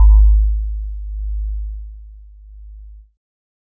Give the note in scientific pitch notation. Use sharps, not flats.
G#1